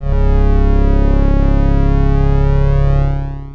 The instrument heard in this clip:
electronic organ